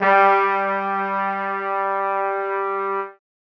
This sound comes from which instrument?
acoustic brass instrument